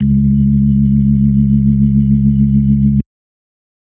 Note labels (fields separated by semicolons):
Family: organ; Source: electronic; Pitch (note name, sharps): C#2; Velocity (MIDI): 75; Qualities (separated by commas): dark